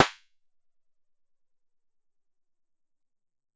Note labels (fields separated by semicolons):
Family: guitar; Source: synthesizer; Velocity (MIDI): 100; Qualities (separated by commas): percussive